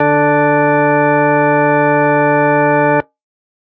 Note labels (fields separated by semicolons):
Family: organ; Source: electronic; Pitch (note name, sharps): D3; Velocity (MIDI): 50